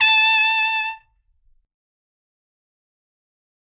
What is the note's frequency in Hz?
880 Hz